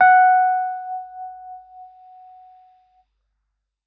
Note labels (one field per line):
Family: keyboard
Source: electronic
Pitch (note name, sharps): F#5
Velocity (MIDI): 75